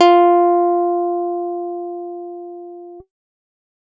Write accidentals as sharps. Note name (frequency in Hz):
F4 (349.2 Hz)